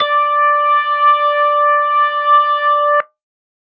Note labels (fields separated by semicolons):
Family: organ; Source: electronic; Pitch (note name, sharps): D5; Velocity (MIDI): 127